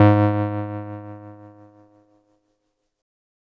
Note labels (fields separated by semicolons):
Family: keyboard; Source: electronic; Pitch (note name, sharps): G#2; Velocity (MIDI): 50; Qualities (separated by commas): distorted